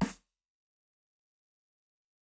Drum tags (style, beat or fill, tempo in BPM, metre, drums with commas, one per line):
ijexá
beat
108 BPM
4/4
closed hi-hat, snare